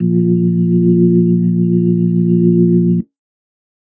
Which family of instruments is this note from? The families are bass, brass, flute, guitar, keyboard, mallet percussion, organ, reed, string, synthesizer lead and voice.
organ